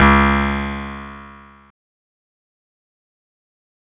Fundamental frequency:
69.3 Hz